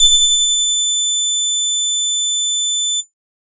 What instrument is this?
synthesizer bass